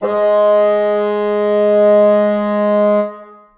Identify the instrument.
acoustic reed instrument